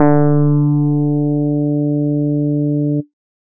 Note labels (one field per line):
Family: bass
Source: synthesizer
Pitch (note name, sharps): D3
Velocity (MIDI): 127